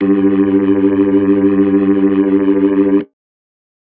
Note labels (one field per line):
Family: organ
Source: electronic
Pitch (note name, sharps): G2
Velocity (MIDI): 25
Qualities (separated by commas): distorted